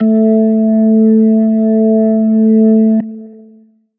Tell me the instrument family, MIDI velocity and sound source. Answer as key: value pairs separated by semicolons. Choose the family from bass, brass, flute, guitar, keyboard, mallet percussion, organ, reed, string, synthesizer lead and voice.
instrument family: organ; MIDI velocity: 75; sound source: electronic